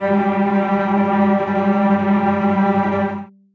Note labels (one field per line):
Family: string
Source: acoustic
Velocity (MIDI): 50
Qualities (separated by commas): bright, non-linear envelope, reverb